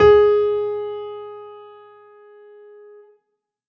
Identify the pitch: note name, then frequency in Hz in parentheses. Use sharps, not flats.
G#4 (415.3 Hz)